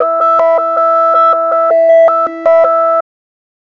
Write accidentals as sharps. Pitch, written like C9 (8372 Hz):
E5 (659.3 Hz)